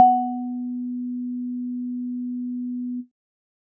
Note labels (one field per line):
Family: keyboard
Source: electronic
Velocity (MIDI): 75